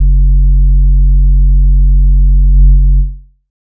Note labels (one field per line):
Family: bass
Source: synthesizer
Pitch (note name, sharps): F#1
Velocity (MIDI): 50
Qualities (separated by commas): dark